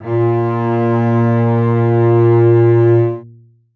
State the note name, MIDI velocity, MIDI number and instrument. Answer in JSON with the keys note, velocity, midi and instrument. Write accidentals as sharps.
{"note": "A#2", "velocity": 100, "midi": 46, "instrument": "acoustic string instrument"}